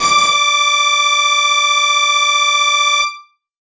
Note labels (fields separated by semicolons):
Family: guitar; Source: electronic; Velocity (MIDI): 25; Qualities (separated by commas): distorted